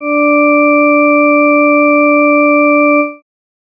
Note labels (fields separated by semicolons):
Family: organ; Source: electronic; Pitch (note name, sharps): D4; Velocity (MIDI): 25